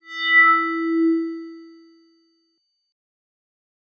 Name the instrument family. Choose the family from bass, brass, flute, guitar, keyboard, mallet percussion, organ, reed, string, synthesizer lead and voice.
mallet percussion